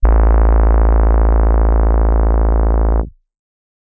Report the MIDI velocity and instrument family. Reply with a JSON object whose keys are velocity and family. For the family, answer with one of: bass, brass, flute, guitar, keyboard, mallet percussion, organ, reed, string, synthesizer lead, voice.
{"velocity": 127, "family": "keyboard"}